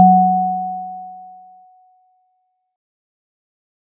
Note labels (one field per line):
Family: mallet percussion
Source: acoustic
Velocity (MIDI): 25